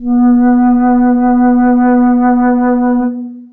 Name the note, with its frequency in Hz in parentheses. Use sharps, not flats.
B3 (246.9 Hz)